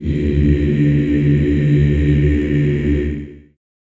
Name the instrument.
acoustic voice